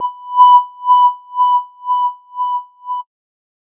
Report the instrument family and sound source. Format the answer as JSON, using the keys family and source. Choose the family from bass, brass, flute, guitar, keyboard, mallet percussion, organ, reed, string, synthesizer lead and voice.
{"family": "bass", "source": "synthesizer"}